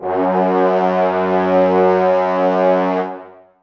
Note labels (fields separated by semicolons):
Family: brass; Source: acoustic; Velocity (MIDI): 127; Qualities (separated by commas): reverb